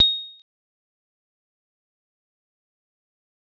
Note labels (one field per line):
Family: mallet percussion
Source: acoustic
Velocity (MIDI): 50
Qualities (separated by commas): bright, fast decay, percussive